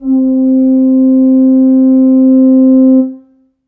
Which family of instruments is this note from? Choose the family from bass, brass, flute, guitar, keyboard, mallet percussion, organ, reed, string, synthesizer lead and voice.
brass